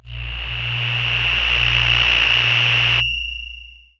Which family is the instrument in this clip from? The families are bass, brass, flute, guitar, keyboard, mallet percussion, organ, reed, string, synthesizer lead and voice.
voice